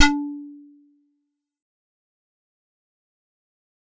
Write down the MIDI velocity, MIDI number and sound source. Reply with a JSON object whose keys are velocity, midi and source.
{"velocity": 75, "midi": 62, "source": "acoustic"}